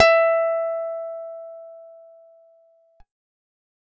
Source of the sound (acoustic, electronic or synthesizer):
acoustic